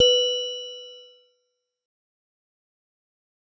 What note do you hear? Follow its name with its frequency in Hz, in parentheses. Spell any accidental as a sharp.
B4 (493.9 Hz)